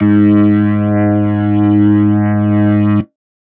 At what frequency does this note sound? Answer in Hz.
103.8 Hz